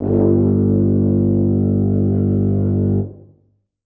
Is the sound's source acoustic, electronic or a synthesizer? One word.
acoustic